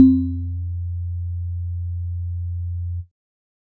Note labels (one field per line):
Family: keyboard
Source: electronic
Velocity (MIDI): 75